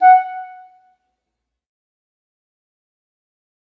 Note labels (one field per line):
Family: reed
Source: acoustic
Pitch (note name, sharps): F#5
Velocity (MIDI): 25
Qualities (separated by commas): fast decay, percussive, reverb